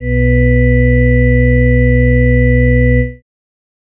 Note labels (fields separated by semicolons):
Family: organ; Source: electronic; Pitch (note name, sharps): B1; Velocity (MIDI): 127